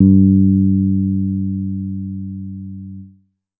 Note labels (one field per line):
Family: bass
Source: synthesizer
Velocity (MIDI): 25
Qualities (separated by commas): dark